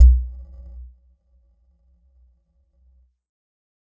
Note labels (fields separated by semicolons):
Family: mallet percussion; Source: electronic; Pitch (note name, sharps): B1; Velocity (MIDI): 25; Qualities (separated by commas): dark, non-linear envelope, percussive